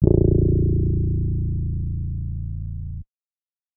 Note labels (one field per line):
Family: keyboard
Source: electronic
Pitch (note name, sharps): A0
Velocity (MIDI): 75